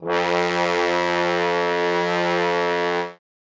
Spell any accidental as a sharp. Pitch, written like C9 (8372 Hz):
F2 (87.31 Hz)